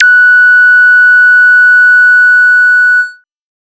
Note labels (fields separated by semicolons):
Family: bass; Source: synthesizer; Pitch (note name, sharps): F#6; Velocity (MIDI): 100; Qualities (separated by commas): bright, distorted